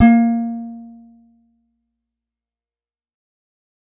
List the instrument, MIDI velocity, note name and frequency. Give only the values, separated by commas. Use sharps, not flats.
acoustic guitar, 75, A#3, 233.1 Hz